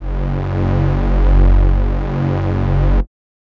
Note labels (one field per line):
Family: reed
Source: acoustic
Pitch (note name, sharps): F#1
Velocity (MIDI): 75